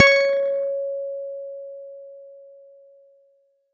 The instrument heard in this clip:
electronic guitar